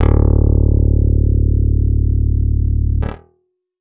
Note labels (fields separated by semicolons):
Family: guitar; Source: acoustic; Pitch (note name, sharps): D1; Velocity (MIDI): 127